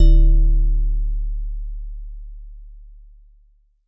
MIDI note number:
26